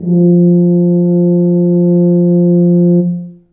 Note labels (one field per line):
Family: brass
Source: acoustic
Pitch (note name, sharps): F3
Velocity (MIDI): 50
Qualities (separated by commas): dark, reverb